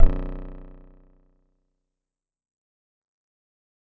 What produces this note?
acoustic guitar